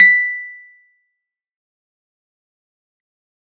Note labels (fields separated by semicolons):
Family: keyboard; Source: electronic; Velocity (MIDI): 127; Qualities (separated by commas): fast decay, percussive